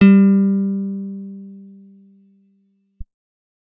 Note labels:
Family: guitar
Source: acoustic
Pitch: G3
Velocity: 50

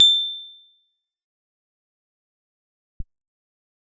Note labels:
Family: guitar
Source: electronic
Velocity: 50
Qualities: bright, fast decay, percussive

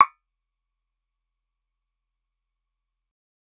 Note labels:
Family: bass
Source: synthesizer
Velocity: 50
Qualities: fast decay, percussive

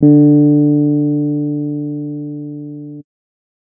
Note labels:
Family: keyboard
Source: electronic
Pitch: D3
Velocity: 25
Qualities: dark

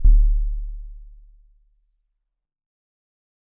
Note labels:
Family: mallet percussion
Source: acoustic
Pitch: D1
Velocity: 25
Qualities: dark, fast decay, multiphonic

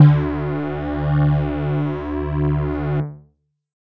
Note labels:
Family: keyboard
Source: electronic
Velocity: 127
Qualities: distorted

